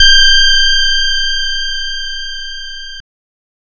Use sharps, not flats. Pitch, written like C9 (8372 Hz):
G6 (1568 Hz)